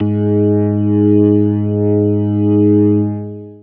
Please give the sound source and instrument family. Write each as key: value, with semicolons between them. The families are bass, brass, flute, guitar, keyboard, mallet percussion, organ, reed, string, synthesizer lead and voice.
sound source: electronic; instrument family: organ